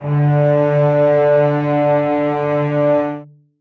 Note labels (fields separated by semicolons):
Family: string; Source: acoustic; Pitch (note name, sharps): D3; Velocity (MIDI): 50; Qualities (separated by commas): reverb